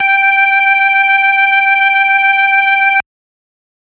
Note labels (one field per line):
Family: organ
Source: electronic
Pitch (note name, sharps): G5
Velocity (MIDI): 127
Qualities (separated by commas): distorted